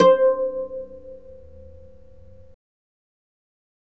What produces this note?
acoustic guitar